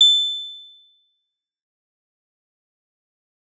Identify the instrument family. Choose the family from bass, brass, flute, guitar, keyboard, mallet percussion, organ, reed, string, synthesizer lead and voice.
guitar